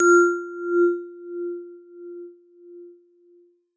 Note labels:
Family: mallet percussion; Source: acoustic; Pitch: F4; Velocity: 127; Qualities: non-linear envelope

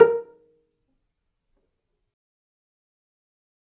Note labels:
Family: string; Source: acoustic; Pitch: A#4; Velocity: 50; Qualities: fast decay, percussive, reverb

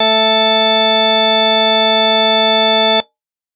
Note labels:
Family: organ; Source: electronic; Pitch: A3; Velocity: 25

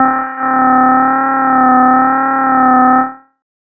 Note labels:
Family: bass; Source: synthesizer; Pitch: C4; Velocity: 50; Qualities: distorted, tempo-synced

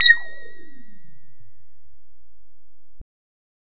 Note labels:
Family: bass; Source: synthesizer; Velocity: 75

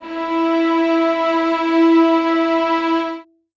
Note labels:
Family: string; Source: acoustic; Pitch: E4; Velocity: 25; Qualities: reverb

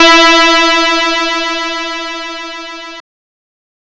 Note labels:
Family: guitar; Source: synthesizer; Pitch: E4; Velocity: 75; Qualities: bright, distorted

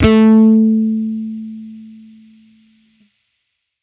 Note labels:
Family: bass; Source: electronic; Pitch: A3; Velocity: 75; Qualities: distorted

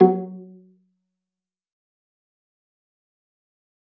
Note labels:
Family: string; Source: acoustic; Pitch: F#3; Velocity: 100; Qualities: dark, fast decay, percussive, reverb

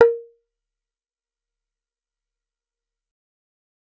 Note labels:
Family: bass; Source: synthesizer; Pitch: A#4; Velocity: 25; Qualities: fast decay, percussive

